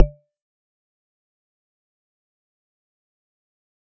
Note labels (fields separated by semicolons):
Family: mallet percussion; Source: acoustic; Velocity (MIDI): 25; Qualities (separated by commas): fast decay, percussive